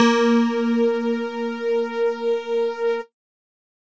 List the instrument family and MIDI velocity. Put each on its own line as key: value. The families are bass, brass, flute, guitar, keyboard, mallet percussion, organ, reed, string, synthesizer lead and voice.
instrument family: mallet percussion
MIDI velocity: 25